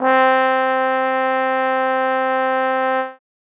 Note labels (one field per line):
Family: brass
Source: acoustic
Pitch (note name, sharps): C4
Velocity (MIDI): 127